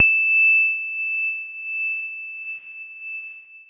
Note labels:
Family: keyboard; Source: electronic; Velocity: 100; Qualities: bright, long release

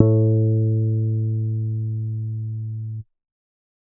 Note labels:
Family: bass; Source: synthesizer; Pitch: A2; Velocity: 127; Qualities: dark, reverb

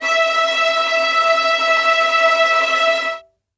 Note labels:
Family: string; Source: acoustic; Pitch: E5; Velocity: 100; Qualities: bright, non-linear envelope, reverb

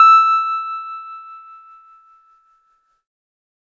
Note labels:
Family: keyboard; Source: electronic; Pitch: E6; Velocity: 127

